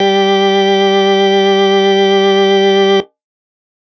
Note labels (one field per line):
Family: organ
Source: electronic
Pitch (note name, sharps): G3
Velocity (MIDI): 50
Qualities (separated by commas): distorted